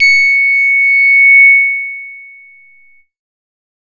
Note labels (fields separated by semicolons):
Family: bass; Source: synthesizer; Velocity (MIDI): 100; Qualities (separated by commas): distorted